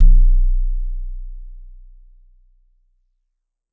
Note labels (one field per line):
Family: mallet percussion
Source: acoustic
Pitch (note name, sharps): B0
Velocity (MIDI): 75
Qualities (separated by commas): dark, non-linear envelope